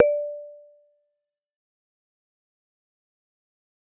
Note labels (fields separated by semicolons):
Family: mallet percussion; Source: acoustic; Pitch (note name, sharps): D5; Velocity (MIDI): 127; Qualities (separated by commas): fast decay, percussive